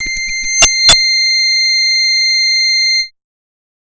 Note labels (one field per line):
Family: bass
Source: synthesizer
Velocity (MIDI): 127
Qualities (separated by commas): bright, distorted, multiphonic